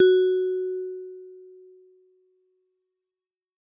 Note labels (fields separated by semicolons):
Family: mallet percussion; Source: acoustic; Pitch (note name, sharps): F#4; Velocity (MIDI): 100